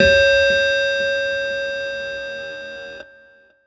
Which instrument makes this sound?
electronic keyboard